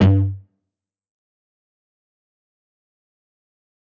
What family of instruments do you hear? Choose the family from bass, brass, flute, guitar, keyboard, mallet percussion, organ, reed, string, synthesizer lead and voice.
guitar